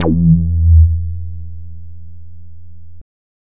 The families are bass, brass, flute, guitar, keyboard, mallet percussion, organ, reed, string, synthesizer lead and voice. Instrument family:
bass